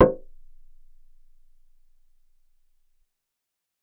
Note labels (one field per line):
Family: bass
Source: synthesizer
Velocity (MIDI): 50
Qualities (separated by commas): percussive, reverb